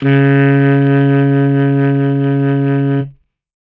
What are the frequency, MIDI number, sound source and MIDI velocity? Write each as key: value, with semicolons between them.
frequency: 138.6 Hz; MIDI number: 49; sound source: acoustic; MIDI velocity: 25